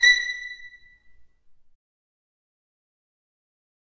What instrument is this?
acoustic string instrument